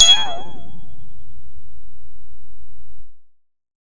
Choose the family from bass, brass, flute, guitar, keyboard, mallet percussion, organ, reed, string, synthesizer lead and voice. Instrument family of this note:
bass